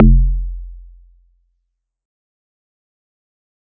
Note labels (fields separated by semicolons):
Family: mallet percussion; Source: acoustic; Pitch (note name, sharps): F1; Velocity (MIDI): 100; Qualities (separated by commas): fast decay